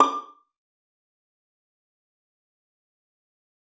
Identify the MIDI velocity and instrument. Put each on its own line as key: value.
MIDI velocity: 50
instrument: acoustic string instrument